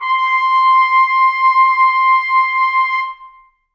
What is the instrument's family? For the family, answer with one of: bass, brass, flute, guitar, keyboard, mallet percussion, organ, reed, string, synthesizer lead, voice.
brass